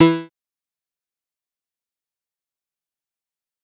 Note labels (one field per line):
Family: bass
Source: synthesizer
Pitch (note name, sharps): E3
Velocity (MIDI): 50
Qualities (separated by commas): bright, distorted, fast decay, percussive